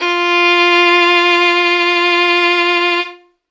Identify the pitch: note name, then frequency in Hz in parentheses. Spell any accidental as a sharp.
F4 (349.2 Hz)